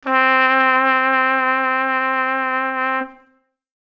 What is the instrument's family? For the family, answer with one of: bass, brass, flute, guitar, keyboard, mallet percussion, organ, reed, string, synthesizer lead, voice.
brass